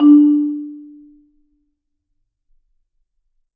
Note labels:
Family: mallet percussion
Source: acoustic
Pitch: D4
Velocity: 75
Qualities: reverb

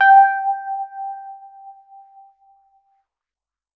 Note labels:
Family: keyboard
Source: electronic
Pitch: G5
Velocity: 100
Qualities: non-linear envelope

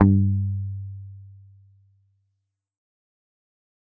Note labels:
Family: guitar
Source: electronic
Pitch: G2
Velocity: 75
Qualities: fast decay

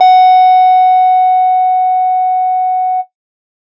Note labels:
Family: guitar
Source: electronic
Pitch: F#5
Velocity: 50

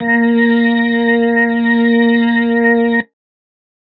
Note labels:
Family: keyboard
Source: electronic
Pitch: A#3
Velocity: 127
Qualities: distorted

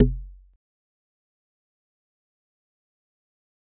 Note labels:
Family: mallet percussion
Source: acoustic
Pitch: F#1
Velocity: 25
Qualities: fast decay, percussive

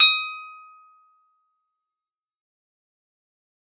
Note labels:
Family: guitar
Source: acoustic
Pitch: D#6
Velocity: 75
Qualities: fast decay, percussive, reverb

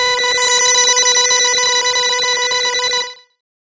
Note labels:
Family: bass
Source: synthesizer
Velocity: 100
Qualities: bright, distorted, non-linear envelope

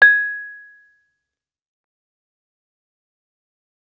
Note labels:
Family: mallet percussion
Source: acoustic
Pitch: G#6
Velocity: 25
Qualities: fast decay, percussive

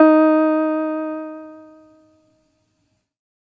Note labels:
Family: keyboard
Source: electronic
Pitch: D#4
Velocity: 25

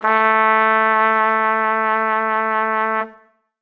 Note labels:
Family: brass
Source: acoustic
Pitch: A3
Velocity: 50

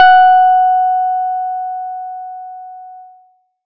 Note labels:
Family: guitar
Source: acoustic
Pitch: F#5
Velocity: 25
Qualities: dark

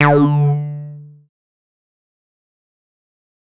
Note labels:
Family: bass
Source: synthesizer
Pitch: D3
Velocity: 100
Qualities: distorted, fast decay

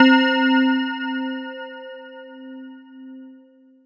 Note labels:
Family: mallet percussion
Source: electronic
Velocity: 75

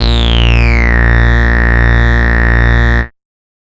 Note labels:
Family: bass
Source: synthesizer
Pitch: A#1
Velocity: 100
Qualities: bright, distorted, multiphonic

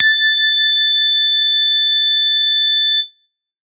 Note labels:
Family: bass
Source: synthesizer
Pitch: A6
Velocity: 127

